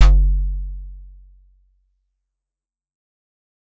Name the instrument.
acoustic keyboard